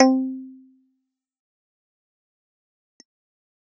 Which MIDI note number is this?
60